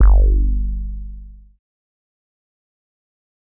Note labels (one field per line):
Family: bass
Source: synthesizer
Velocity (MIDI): 25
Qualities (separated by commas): distorted, fast decay